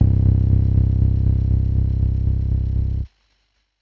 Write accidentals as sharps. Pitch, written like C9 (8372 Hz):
C1 (32.7 Hz)